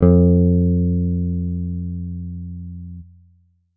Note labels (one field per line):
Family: guitar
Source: electronic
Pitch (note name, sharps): F2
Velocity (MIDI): 25